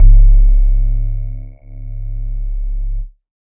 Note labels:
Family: synthesizer lead; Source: synthesizer; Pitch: C#1; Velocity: 75

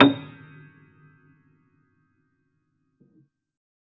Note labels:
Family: keyboard; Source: acoustic; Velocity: 100; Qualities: percussive, reverb

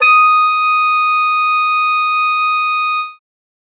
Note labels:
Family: reed; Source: acoustic; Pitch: D#6; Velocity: 100; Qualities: bright

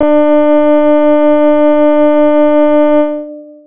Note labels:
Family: keyboard; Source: electronic; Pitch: D4; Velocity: 127; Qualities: distorted, long release

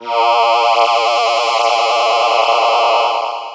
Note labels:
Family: voice; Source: synthesizer; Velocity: 127; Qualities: bright, distorted, long release

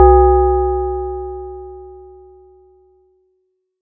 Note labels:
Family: mallet percussion; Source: acoustic; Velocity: 100

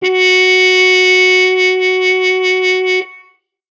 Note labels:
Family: brass; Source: acoustic; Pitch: F#4; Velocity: 127; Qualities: bright

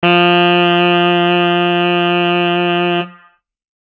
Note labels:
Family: reed; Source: acoustic; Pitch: F3; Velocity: 75

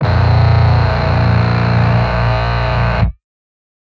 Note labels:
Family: guitar; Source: synthesizer; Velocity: 75

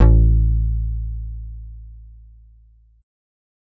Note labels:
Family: bass; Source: synthesizer; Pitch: A1; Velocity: 100

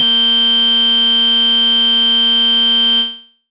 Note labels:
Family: bass; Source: synthesizer; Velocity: 75; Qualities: bright, distorted

